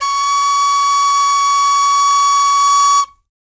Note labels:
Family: flute; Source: acoustic; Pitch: C#6; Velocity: 100

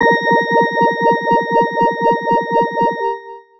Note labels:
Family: organ; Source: electronic; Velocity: 127; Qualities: distorted

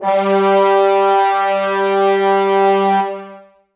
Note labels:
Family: brass; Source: acoustic; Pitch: G3; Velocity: 127; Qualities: long release, reverb

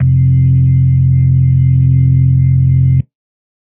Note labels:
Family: organ; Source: electronic; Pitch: F1; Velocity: 50; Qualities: dark

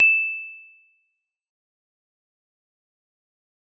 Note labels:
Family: mallet percussion; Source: acoustic; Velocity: 127; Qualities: bright, fast decay, percussive

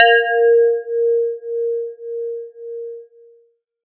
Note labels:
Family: guitar; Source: synthesizer; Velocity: 75

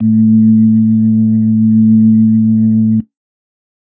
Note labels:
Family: organ; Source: electronic; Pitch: A2; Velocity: 25; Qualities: dark

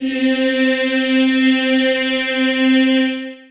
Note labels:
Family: voice; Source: acoustic; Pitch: C4; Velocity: 75; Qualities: long release, reverb

